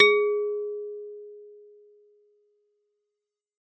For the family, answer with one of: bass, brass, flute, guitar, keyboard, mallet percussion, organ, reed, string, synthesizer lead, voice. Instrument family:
mallet percussion